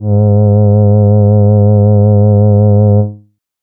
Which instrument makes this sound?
synthesizer voice